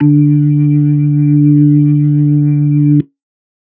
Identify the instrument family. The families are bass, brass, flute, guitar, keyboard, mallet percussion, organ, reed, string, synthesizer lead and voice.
organ